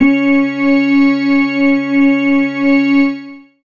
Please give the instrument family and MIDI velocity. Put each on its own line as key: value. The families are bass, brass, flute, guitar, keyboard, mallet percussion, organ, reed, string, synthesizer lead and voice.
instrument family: organ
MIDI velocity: 100